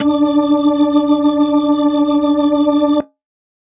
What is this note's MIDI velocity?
75